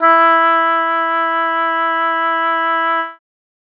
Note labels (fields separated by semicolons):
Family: reed; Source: acoustic; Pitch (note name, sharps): E4; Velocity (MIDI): 50